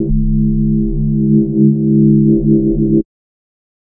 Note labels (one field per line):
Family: mallet percussion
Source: synthesizer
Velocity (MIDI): 50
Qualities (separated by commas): multiphonic, non-linear envelope